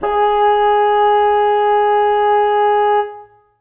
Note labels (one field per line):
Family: reed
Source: acoustic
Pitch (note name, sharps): G#4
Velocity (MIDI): 100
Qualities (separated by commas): reverb